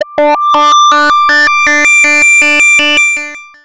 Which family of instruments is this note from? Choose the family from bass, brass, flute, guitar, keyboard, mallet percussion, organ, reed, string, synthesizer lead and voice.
bass